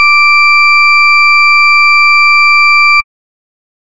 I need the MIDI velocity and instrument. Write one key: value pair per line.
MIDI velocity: 100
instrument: synthesizer bass